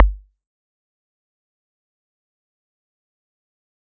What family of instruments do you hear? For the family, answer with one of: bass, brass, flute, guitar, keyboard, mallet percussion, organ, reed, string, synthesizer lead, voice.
mallet percussion